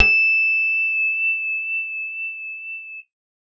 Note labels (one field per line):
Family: bass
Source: synthesizer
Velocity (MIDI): 127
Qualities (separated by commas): bright, reverb